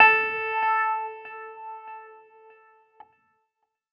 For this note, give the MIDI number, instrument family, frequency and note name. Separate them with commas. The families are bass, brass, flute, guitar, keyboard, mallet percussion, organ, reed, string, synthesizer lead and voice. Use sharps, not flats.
69, keyboard, 440 Hz, A4